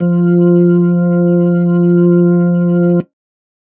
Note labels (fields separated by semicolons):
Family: organ; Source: electronic; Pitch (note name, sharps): F3; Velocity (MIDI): 75; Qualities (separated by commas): dark